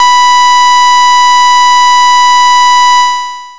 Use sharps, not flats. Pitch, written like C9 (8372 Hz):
B5 (987.8 Hz)